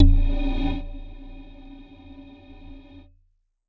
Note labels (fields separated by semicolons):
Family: mallet percussion; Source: electronic; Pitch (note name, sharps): B0; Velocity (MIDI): 127; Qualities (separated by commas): dark, non-linear envelope